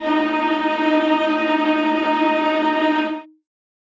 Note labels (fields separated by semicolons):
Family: string; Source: acoustic; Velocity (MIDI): 50; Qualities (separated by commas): bright, non-linear envelope, reverb